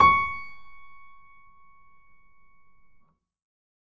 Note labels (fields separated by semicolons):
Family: keyboard; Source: acoustic; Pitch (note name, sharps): C#6; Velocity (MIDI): 100; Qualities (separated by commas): reverb